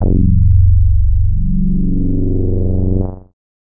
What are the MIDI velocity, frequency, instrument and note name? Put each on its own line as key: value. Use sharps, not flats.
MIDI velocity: 75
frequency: 23.12 Hz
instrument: synthesizer bass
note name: F#0